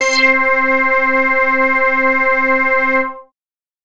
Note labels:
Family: bass; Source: synthesizer; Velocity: 100; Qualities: distorted

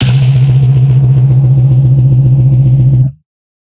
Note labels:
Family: guitar; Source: electronic; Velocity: 127; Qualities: bright, distorted

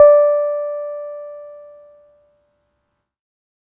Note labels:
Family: keyboard; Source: electronic; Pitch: D5; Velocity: 75; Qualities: dark

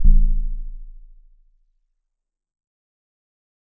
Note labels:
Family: mallet percussion; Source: acoustic; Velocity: 100; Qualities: dark, fast decay, multiphonic

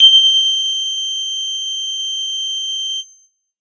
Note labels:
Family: bass; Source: synthesizer; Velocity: 75; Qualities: bright

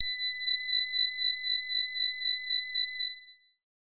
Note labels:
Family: bass; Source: synthesizer; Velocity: 100; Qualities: bright, distorted, long release

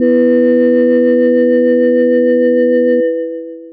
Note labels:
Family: mallet percussion; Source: electronic; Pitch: E2; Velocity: 75; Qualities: long release

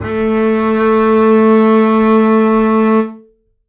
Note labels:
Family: string; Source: acoustic; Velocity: 25; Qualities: reverb

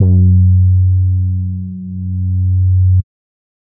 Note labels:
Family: bass; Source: synthesizer; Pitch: F#2; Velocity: 50; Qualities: dark

